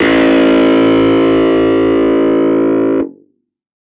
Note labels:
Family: keyboard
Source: electronic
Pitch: A1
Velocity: 127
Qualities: distorted

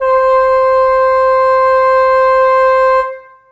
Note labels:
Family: reed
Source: acoustic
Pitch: C5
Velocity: 100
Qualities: reverb

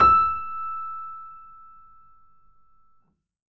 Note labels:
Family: keyboard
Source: acoustic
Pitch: E6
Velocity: 100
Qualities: reverb

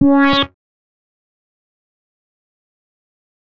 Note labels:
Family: bass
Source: synthesizer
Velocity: 25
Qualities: fast decay

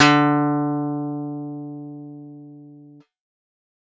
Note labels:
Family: guitar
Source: synthesizer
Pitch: D3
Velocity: 25

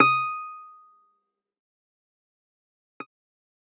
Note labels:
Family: guitar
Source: electronic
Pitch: D#6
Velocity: 50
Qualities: fast decay, percussive

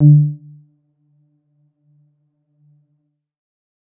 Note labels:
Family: keyboard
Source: electronic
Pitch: D3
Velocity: 75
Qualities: dark, percussive, reverb

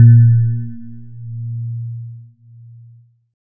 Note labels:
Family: keyboard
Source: electronic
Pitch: A#2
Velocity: 50

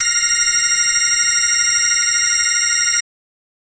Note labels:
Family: organ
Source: electronic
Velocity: 127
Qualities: bright

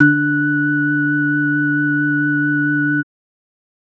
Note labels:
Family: organ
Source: electronic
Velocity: 127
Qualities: multiphonic

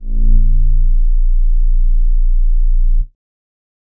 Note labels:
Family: bass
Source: synthesizer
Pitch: A#0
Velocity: 50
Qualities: dark

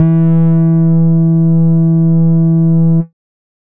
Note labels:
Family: bass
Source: synthesizer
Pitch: E3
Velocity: 127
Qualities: distorted

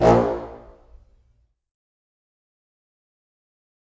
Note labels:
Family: reed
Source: acoustic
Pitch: A#1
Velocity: 75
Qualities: fast decay, percussive, reverb

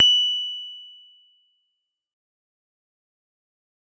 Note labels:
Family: keyboard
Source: electronic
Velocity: 25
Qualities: bright, fast decay

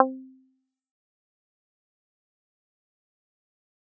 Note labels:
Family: guitar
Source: electronic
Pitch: C4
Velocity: 75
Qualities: fast decay, percussive

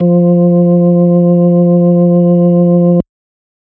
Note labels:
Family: organ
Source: electronic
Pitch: F3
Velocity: 50

